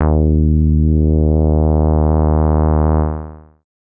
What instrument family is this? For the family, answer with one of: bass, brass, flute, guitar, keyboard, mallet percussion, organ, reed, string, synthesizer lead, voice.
bass